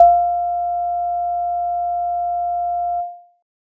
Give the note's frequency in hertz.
698.5 Hz